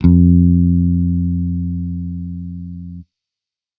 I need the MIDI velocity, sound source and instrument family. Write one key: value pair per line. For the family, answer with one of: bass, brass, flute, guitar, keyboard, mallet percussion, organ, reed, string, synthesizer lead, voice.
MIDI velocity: 25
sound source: electronic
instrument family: bass